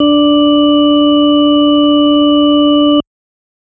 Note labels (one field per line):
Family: organ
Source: electronic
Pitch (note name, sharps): D4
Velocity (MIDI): 50